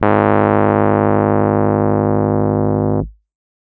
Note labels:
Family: keyboard; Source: electronic; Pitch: G#1; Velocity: 75; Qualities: distorted

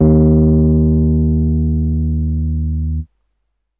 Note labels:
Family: keyboard; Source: electronic; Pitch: D#2; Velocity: 75; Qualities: distorted

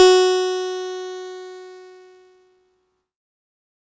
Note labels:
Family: keyboard; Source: electronic; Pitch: F#4; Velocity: 100; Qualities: bright, distorted

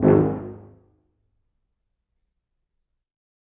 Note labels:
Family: brass; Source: acoustic; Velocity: 127; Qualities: bright, percussive, reverb

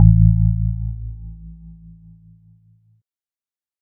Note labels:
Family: keyboard; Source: electronic; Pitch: A1; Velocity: 127; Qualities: dark

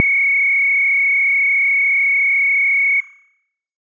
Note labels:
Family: bass; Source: synthesizer; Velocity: 100

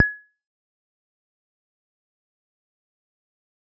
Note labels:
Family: bass; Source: synthesizer; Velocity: 127; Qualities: fast decay, percussive

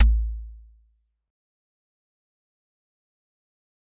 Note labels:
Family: mallet percussion; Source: acoustic; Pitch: A1; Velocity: 50; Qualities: fast decay, percussive

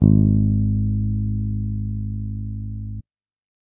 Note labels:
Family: bass; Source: electronic; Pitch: G#1; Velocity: 75

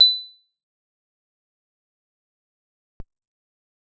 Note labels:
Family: guitar; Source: acoustic; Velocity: 75; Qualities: bright, fast decay, percussive

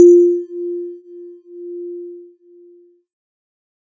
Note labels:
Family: keyboard; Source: synthesizer; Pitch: F4; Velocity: 50

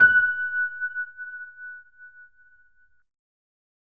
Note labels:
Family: keyboard; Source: electronic; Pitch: F#6; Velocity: 75; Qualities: reverb

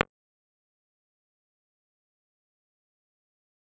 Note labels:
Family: guitar; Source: electronic; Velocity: 127; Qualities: fast decay, percussive

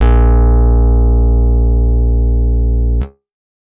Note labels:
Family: guitar; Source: acoustic; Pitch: A#1; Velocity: 50

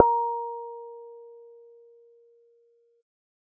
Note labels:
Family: bass; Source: synthesizer; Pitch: A#4; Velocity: 25

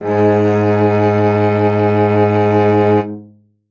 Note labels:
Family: string; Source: acoustic; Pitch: G#2; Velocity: 75; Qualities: reverb

